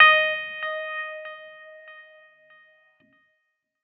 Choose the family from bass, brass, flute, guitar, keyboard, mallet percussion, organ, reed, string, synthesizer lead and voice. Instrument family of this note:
keyboard